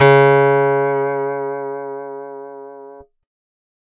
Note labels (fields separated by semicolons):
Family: guitar; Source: acoustic; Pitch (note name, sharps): C#3; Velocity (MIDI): 100